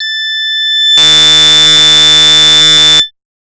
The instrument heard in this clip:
synthesizer bass